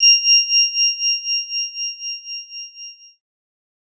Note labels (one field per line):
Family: keyboard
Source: electronic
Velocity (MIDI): 50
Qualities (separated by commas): bright